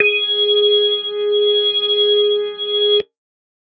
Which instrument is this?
electronic organ